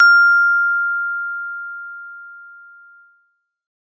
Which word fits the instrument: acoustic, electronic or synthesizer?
acoustic